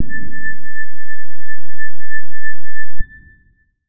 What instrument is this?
electronic guitar